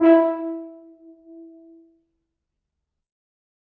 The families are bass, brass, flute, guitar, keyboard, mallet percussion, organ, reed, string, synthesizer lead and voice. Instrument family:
brass